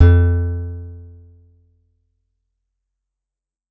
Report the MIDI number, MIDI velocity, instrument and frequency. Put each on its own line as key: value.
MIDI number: 41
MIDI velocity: 127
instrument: acoustic guitar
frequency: 87.31 Hz